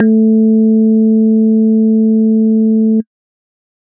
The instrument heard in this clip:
electronic organ